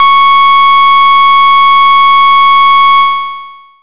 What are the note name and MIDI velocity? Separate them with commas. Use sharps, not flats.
C#6, 75